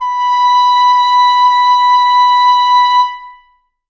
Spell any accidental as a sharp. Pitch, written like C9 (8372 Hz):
B5 (987.8 Hz)